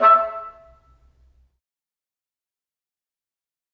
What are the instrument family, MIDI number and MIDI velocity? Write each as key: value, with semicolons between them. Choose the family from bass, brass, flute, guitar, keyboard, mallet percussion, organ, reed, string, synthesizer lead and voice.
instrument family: reed; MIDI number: 76; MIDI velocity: 50